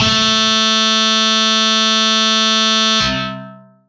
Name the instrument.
electronic guitar